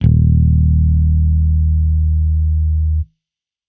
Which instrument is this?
electronic bass